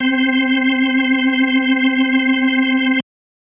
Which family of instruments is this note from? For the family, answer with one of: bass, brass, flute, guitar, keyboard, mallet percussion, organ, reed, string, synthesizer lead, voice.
organ